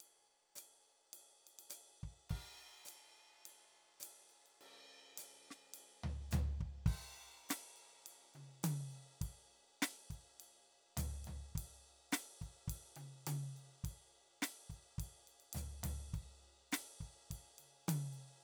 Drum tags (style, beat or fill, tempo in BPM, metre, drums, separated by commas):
Motown, beat, 104 BPM, 4/4, crash, ride, hi-hat pedal, snare, high tom, floor tom, kick